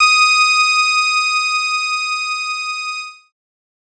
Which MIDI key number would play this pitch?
87